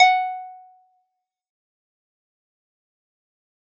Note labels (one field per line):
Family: guitar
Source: acoustic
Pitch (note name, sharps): F#5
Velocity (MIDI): 127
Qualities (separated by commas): fast decay, percussive